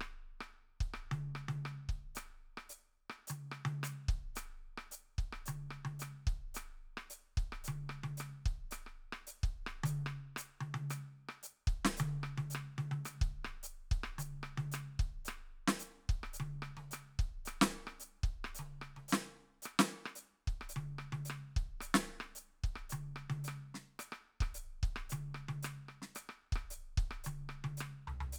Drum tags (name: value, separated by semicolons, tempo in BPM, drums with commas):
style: Afro-Cuban rumba; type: beat; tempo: 110 BPM; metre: 4/4; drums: hi-hat pedal, snare, cross-stick, high tom, floor tom, kick